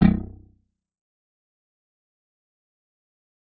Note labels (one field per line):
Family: guitar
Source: electronic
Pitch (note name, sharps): B0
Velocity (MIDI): 25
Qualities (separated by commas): fast decay, percussive